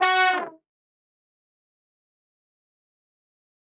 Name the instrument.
acoustic brass instrument